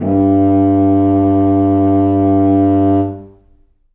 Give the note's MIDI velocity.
25